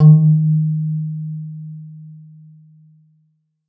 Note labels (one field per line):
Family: guitar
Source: electronic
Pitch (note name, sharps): D#3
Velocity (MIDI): 75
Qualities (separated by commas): dark, reverb